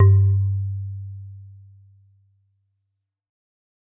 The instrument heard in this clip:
acoustic mallet percussion instrument